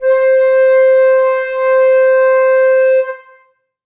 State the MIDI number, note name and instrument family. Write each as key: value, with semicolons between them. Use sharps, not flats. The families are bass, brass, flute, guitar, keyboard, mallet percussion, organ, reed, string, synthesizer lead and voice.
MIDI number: 72; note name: C5; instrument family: flute